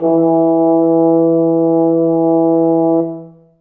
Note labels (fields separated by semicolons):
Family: brass; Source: acoustic; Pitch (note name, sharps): E3; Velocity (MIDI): 50; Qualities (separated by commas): dark, reverb